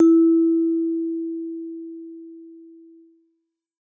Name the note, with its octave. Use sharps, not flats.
E4